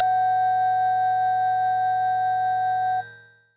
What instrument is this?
synthesizer bass